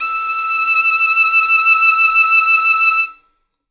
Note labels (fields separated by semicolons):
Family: string; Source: acoustic; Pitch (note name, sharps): E6; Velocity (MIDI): 50; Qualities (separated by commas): bright, reverb